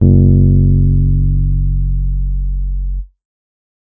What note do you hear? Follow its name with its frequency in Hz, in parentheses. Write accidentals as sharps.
F#1 (46.25 Hz)